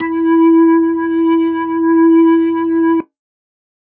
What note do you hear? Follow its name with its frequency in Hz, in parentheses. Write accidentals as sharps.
E4 (329.6 Hz)